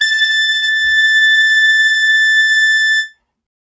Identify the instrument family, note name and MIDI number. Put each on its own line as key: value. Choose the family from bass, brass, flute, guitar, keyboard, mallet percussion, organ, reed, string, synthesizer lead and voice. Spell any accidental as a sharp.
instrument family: reed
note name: A6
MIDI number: 93